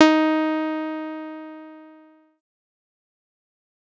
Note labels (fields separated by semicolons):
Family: bass; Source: synthesizer; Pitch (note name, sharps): D#4; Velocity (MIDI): 25; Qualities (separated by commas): distorted, fast decay